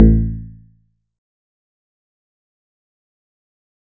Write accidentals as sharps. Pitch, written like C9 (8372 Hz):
A1 (55 Hz)